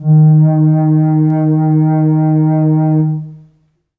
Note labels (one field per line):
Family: flute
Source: acoustic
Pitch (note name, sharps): D#3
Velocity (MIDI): 25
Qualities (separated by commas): long release, reverb